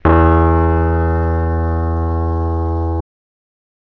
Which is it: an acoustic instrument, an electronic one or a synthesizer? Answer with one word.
electronic